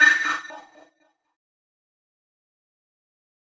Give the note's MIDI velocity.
75